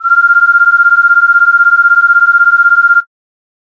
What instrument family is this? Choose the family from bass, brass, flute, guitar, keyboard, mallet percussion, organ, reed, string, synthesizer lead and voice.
flute